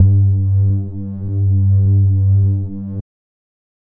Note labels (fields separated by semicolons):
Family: bass; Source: synthesizer; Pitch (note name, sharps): G2; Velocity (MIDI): 50; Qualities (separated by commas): dark